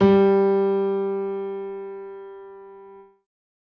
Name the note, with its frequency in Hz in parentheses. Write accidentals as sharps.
G3 (196 Hz)